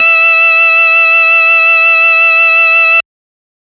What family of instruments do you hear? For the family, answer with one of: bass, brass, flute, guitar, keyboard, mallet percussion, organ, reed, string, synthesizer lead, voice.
organ